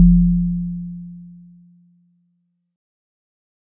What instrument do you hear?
acoustic mallet percussion instrument